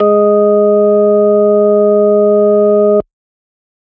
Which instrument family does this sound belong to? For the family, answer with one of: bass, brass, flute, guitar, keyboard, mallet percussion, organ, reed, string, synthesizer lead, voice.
organ